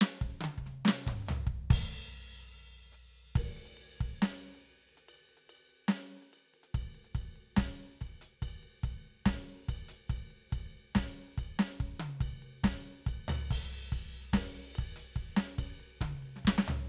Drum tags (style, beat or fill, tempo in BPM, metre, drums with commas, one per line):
pop
beat
142 BPM
4/4
crash, ride, ride bell, closed hi-hat, hi-hat pedal, snare, high tom, mid tom, floor tom, kick